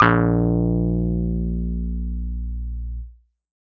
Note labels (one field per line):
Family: keyboard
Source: electronic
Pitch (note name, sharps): A#1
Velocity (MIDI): 75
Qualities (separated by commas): distorted